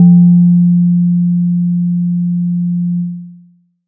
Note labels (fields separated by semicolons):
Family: mallet percussion; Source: acoustic; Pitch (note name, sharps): F3; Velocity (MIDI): 25; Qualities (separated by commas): dark, long release